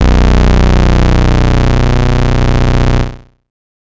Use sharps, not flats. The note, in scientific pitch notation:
B0